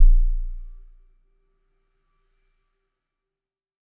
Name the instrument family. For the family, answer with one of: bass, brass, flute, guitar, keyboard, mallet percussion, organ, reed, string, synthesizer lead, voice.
mallet percussion